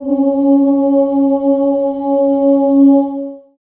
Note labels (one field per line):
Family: voice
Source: acoustic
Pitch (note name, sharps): C#4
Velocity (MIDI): 100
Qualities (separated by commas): long release, reverb